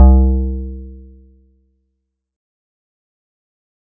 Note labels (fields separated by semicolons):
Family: keyboard; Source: electronic; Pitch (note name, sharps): C2; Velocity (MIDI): 50; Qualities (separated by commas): dark, fast decay